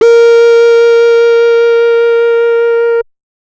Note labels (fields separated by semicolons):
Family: bass; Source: synthesizer; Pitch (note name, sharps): A#4; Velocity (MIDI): 25; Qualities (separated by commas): distorted